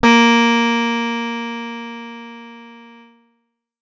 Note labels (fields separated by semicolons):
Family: guitar; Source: acoustic; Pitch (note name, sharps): A#3; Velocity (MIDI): 50; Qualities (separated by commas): bright, distorted